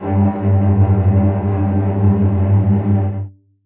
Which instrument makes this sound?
acoustic string instrument